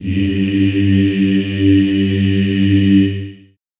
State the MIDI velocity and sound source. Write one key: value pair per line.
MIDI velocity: 75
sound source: acoustic